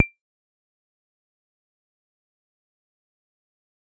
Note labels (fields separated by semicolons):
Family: bass; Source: synthesizer; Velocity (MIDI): 25; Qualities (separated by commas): fast decay, percussive